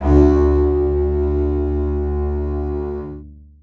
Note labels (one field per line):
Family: string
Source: acoustic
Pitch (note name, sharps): D2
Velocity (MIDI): 127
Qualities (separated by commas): long release, reverb